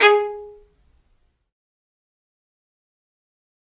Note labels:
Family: string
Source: acoustic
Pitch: G#4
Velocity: 25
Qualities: fast decay, percussive, reverb

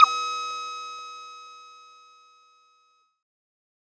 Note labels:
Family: bass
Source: synthesizer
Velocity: 75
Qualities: bright, distorted

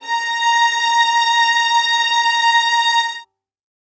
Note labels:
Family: string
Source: acoustic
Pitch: A#5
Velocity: 127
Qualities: reverb

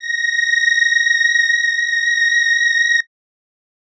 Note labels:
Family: reed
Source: acoustic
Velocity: 100

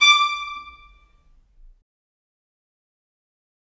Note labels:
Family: string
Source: acoustic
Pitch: D6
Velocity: 25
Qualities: bright, fast decay, reverb

